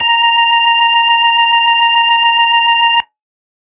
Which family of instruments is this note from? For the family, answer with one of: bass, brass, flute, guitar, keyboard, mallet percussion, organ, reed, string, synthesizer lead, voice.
organ